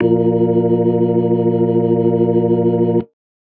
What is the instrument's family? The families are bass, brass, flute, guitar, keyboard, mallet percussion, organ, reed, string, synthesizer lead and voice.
organ